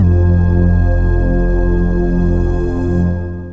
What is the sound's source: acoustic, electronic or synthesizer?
synthesizer